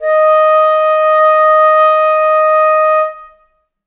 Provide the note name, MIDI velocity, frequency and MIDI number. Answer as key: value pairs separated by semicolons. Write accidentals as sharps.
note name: D#5; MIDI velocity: 100; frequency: 622.3 Hz; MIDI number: 75